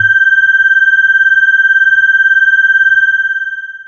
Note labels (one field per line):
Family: bass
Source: synthesizer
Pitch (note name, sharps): G6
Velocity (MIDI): 50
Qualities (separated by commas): long release